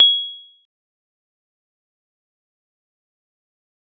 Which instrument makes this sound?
acoustic mallet percussion instrument